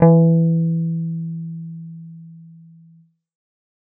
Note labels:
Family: bass; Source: synthesizer; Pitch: E3; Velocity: 25; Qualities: dark

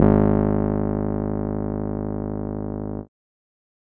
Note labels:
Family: keyboard; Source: electronic; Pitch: G#1; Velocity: 100

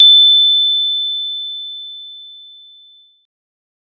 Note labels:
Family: mallet percussion; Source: acoustic; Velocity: 25; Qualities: bright

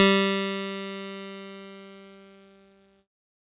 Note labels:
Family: keyboard; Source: electronic; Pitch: G3; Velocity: 50; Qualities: bright, distorted

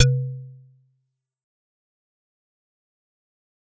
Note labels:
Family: mallet percussion; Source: acoustic; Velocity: 50; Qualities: fast decay, percussive

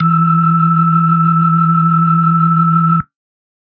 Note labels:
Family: organ; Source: electronic; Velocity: 100

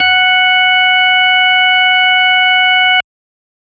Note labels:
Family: organ; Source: electronic; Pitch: F#5; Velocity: 75

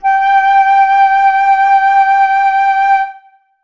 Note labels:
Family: flute; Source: acoustic; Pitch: G5; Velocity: 127; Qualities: reverb

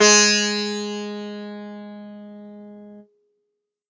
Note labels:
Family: guitar; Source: acoustic; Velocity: 75

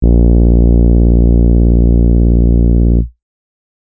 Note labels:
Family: keyboard; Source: electronic; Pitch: A#1; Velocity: 75; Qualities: dark

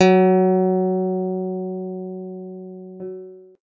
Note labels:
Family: guitar; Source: electronic; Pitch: F#3; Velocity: 100

